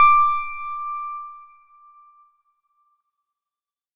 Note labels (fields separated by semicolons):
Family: organ; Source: electronic; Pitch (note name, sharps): D6; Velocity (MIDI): 75; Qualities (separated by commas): bright